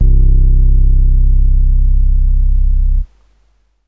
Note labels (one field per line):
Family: keyboard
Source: electronic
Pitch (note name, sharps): C1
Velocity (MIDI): 25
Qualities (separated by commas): dark